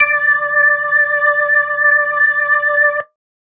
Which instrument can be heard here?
electronic organ